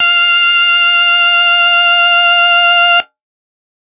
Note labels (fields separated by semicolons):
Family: organ; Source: electronic; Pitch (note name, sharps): F5; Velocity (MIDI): 100